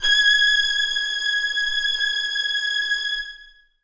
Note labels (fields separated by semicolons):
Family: string; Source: acoustic; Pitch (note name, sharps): G#6; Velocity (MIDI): 127; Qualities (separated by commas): long release, reverb